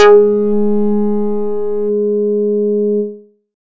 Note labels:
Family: bass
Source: synthesizer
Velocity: 75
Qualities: distorted

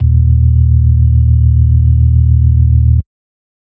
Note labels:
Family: organ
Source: electronic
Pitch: D#1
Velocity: 127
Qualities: dark

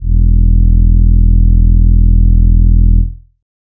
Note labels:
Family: voice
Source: synthesizer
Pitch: E1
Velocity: 25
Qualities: dark

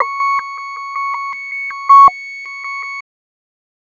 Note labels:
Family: bass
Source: synthesizer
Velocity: 75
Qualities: tempo-synced

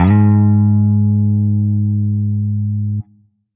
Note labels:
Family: guitar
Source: electronic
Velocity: 127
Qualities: distorted

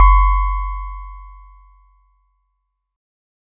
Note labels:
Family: mallet percussion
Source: acoustic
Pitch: F#1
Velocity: 50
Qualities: bright

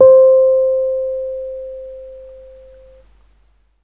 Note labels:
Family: keyboard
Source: electronic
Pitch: C5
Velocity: 25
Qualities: dark

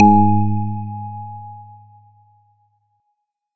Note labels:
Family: organ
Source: electronic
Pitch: G#2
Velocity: 75

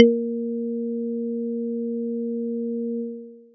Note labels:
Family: mallet percussion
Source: acoustic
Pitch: A#3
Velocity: 75

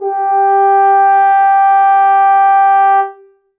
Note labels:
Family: brass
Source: acoustic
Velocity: 100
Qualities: reverb

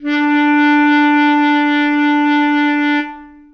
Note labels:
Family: reed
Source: acoustic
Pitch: D4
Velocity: 75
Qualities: long release, reverb

